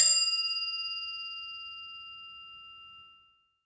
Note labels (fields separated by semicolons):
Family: mallet percussion; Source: acoustic; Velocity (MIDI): 127; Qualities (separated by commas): bright, reverb